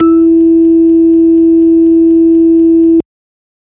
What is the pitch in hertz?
329.6 Hz